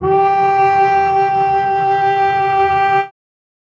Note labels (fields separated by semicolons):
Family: string; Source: acoustic; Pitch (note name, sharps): G4; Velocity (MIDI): 25; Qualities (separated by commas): reverb